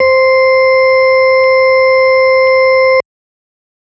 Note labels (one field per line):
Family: organ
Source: electronic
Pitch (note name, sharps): C5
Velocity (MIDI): 100